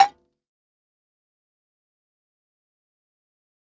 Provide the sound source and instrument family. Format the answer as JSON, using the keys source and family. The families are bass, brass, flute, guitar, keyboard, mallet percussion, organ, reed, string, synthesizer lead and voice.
{"source": "acoustic", "family": "mallet percussion"}